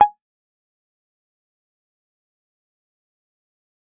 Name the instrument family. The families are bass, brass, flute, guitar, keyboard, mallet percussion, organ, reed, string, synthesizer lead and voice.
guitar